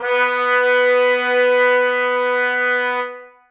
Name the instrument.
acoustic brass instrument